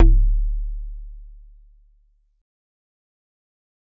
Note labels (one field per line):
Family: mallet percussion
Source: acoustic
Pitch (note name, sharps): D1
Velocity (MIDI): 75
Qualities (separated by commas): fast decay